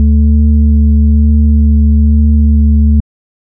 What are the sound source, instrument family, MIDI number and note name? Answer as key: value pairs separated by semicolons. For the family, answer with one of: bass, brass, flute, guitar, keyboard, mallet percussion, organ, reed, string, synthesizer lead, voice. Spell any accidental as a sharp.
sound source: electronic; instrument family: organ; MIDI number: 38; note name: D2